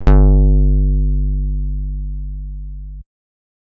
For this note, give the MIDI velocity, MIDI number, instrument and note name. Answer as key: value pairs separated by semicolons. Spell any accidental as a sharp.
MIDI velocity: 127; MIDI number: 31; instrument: electronic guitar; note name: G1